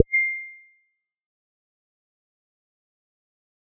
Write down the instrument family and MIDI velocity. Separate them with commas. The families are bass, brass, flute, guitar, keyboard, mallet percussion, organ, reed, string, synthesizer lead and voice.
bass, 100